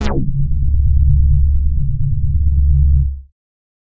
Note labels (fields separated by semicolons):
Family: bass; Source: synthesizer; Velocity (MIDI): 100; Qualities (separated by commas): distorted